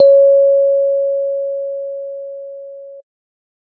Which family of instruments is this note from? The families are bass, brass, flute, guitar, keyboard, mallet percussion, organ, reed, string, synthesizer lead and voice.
keyboard